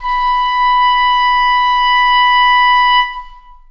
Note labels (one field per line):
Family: reed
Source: acoustic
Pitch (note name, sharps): B5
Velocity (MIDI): 25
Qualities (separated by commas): long release, reverb